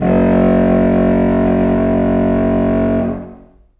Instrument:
acoustic reed instrument